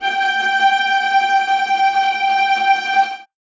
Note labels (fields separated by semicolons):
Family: string; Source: acoustic; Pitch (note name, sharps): G5; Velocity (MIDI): 100; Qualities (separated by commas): bright, non-linear envelope, reverb